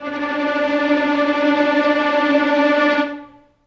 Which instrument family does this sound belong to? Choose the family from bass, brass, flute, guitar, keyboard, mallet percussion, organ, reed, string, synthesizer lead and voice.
string